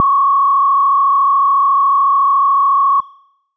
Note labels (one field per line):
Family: bass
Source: synthesizer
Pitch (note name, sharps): C#6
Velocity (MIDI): 50